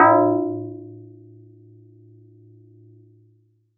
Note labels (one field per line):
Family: mallet percussion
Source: acoustic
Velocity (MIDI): 100